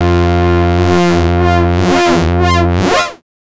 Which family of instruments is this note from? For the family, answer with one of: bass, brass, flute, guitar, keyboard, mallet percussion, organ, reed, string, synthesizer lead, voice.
bass